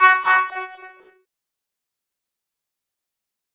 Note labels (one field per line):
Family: keyboard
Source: electronic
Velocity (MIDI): 50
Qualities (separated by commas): distorted, fast decay, non-linear envelope